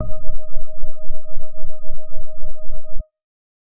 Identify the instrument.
electronic keyboard